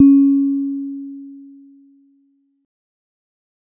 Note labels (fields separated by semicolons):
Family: mallet percussion; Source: acoustic; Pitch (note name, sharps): C#4; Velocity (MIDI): 25; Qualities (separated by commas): dark